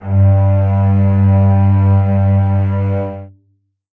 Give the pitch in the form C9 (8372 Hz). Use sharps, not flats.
G2 (98 Hz)